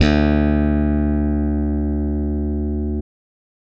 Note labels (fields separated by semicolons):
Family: bass; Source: electronic; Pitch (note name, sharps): D2; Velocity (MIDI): 50